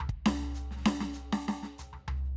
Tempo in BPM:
100 BPM